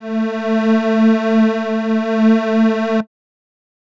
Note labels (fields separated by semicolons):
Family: reed; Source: acoustic; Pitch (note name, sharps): A3; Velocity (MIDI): 50